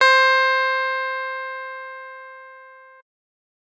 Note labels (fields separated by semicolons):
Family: keyboard; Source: electronic; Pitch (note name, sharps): C5; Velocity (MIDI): 100; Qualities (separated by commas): bright